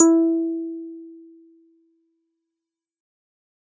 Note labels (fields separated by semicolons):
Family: keyboard; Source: electronic; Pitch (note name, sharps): E4; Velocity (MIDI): 25; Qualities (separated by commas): distorted, fast decay